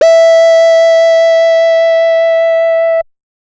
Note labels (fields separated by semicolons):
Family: bass; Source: synthesizer; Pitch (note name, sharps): E5; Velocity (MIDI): 25; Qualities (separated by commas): distorted